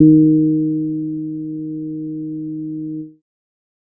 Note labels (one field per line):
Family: bass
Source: synthesizer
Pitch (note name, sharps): D#3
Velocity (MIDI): 100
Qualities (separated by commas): dark